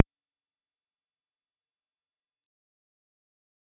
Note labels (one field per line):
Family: guitar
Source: electronic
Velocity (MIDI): 75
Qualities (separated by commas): bright, fast decay, percussive, reverb